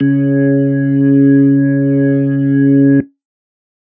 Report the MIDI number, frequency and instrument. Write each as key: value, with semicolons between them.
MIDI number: 49; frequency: 138.6 Hz; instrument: electronic organ